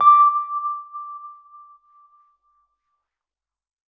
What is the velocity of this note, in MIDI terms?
100